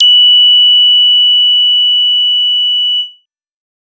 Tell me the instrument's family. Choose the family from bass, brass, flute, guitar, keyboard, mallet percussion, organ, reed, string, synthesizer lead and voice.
bass